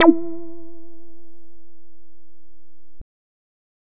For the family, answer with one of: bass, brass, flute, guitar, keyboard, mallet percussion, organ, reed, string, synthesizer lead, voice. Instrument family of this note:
bass